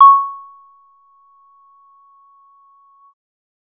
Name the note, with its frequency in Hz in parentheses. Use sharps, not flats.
C#6 (1109 Hz)